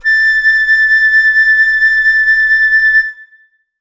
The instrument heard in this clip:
acoustic flute